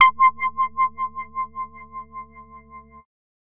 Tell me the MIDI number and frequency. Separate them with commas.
84, 1047 Hz